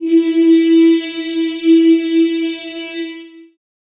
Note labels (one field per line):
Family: voice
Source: acoustic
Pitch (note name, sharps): E4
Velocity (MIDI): 127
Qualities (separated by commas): long release, reverb